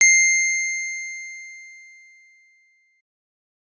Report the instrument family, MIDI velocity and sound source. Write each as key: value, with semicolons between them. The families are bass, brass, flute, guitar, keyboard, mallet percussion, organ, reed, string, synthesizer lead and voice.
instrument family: keyboard; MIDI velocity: 100; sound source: electronic